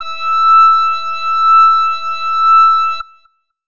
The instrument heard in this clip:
acoustic flute